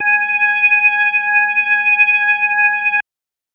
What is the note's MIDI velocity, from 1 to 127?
50